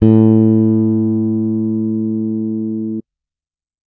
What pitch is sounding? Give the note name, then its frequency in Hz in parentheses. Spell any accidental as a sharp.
A2 (110 Hz)